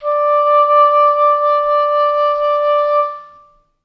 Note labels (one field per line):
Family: reed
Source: acoustic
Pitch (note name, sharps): D5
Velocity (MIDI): 25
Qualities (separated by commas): reverb